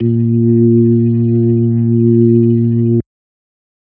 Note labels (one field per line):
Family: organ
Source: electronic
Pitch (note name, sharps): A#2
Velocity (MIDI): 75